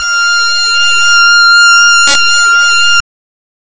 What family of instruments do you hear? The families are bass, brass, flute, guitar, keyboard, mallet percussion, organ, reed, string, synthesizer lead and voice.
reed